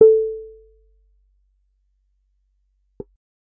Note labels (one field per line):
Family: bass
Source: synthesizer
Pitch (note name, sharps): A4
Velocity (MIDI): 50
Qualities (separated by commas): percussive